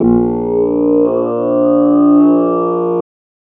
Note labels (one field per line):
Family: voice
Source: synthesizer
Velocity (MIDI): 127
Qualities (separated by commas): distorted